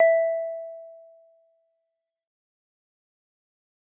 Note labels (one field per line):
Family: guitar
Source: synthesizer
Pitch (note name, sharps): E5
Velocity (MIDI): 127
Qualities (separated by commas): dark, fast decay